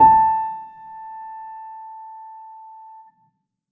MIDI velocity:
25